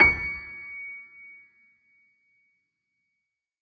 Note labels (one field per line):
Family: keyboard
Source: acoustic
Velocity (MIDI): 50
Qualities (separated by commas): reverb